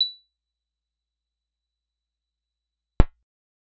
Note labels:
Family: guitar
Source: acoustic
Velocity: 25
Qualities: fast decay, percussive

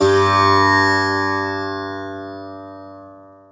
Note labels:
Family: guitar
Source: acoustic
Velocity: 75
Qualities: long release

